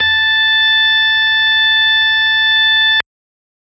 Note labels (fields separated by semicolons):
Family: organ; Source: electronic; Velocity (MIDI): 50